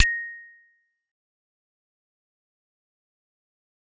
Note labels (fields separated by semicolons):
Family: mallet percussion; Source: acoustic; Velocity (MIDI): 50; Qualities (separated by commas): fast decay, percussive